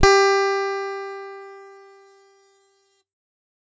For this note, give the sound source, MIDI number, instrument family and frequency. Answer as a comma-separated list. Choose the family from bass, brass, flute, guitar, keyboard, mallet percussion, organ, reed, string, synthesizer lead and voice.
electronic, 67, guitar, 392 Hz